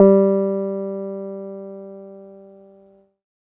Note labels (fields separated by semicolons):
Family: keyboard; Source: electronic; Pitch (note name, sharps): G3; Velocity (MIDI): 25; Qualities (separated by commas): dark